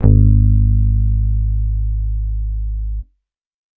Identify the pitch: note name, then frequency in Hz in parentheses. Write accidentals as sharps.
G#1 (51.91 Hz)